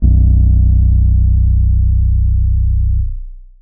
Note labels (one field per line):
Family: keyboard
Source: electronic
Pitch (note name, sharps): B0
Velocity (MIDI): 50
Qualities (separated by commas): long release